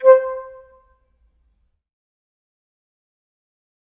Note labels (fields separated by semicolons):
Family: flute; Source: acoustic; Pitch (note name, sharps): C5; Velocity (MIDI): 25; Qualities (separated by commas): fast decay, percussive, reverb